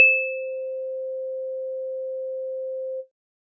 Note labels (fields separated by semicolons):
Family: keyboard; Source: electronic; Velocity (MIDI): 127